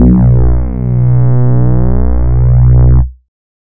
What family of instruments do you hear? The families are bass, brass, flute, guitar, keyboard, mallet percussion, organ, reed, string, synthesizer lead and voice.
bass